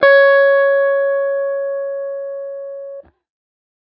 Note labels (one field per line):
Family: guitar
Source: electronic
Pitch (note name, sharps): C#5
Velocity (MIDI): 100